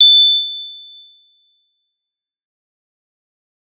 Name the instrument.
synthesizer bass